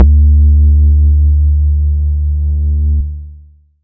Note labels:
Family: bass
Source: synthesizer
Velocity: 50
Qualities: long release, multiphonic

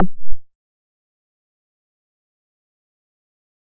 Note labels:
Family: bass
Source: synthesizer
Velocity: 25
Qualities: distorted, fast decay, percussive

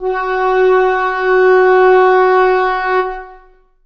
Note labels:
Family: reed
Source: acoustic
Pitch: F#4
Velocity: 50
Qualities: long release, reverb

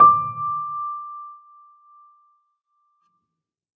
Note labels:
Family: keyboard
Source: acoustic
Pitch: D6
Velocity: 50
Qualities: reverb

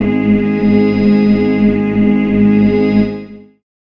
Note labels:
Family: organ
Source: electronic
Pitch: G#1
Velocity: 50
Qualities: long release, reverb

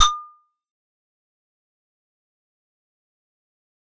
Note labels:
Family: keyboard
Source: acoustic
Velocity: 75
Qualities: fast decay, percussive

